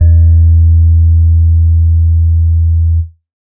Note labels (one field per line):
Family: keyboard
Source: electronic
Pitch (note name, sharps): E2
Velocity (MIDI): 75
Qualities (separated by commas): dark